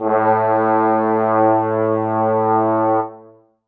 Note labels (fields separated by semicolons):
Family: brass; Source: acoustic; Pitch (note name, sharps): A2; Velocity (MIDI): 75; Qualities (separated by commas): reverb